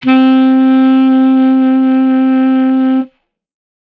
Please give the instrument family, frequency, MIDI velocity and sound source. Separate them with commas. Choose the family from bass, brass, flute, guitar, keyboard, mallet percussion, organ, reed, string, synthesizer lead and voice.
reed, 261.6 Hz, 25, acoustic